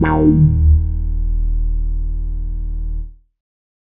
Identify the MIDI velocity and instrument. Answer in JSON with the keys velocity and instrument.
{"velocity": 50, "instrument": "synthesizer bass"}